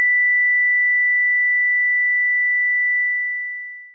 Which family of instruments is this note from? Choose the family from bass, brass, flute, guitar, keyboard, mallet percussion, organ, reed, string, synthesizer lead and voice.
synthesizer lead